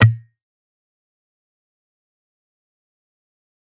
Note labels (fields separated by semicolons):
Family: guitar; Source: electronic; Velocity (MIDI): 25; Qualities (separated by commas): fast decay, percussive